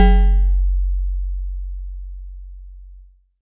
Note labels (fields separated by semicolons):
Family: mallet percussion; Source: acoustic; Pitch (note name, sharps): F#1; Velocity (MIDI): 75